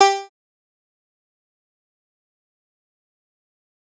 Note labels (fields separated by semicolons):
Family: bass; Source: synthesizer; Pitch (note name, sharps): G4; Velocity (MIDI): 50; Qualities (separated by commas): bright, distorted, fast decay, percussive